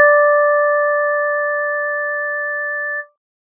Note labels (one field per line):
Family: organ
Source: electronic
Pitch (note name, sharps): D5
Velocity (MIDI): 50